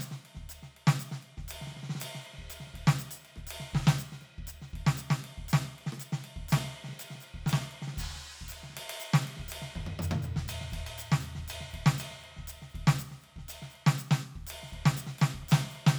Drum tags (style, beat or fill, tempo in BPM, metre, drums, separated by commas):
songo, beat, 120 BPM, 4/4, crash, ride, ride bell, percussion, snare, cross-stick, mid tom, floor tom, kick